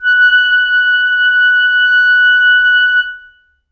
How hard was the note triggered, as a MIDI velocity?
25